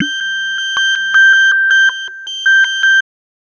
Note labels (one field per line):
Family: bass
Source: synthesizer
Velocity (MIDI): 75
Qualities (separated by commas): bright, tempo-synced